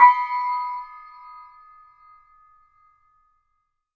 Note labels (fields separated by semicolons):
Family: mallet percussion; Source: acoustic; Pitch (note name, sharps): B5; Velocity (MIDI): 100